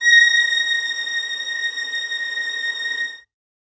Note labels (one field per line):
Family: string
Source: acoustic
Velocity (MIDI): 127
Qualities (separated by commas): reverb